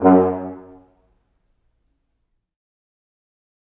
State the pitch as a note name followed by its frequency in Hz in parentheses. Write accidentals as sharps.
F#2 (92.5 Hz)